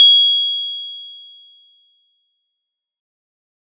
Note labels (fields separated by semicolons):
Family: mallet percussion; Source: acoustic; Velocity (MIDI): 127; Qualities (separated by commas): bright, fast decay